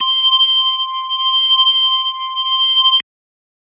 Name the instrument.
electronic organ